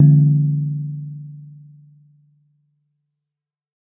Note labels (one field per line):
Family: mallet percussion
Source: acoustic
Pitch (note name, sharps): D3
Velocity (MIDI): 127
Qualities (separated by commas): dark, reverb